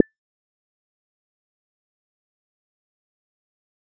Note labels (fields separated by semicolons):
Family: bass; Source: synthesizer; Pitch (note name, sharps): A6; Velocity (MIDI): 25; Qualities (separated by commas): fast decay, percussive